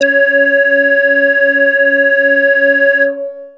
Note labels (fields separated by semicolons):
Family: bass; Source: synthesizer; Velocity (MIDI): 100; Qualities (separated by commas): distorted, long release, multiphonic